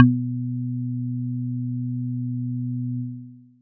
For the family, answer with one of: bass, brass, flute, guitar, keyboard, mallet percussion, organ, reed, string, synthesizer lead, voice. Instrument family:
mallet percussion